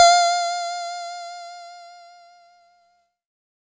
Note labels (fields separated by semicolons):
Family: keyboard; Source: electronic; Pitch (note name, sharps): F5; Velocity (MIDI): 127; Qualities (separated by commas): bright